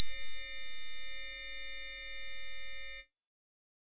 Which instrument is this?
synthesizer bass